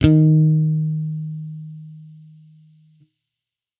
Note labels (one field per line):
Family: bass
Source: electronic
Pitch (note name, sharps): D#3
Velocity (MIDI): 75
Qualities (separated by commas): distorted